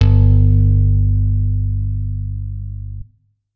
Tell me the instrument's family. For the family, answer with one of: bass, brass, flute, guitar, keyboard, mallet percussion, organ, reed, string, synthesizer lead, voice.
guitar